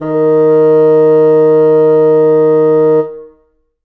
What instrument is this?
acoustic reed instrument